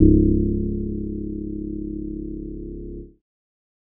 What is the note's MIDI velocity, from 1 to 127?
25